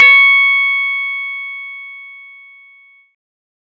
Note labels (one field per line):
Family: bass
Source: synthesizer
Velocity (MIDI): 100